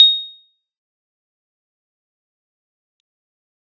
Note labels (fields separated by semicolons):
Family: keyboard; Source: electronic; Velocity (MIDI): 100; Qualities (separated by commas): bright, fast decay, percussive